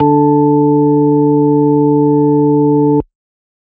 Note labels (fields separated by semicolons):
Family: organ; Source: electronic; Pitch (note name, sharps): D3; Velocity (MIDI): 50